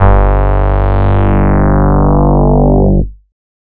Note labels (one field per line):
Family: bass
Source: synthesizer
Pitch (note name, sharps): G1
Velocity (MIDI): 100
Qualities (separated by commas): distorted